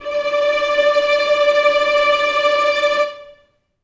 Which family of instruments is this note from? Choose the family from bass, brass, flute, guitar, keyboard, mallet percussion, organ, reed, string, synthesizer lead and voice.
string